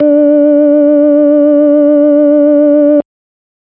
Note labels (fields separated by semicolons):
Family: organ; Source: electronic; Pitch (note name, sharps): D4; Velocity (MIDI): 100